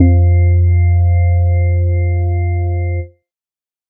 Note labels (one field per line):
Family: organ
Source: electronic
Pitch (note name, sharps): F2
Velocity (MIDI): 127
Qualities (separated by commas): dark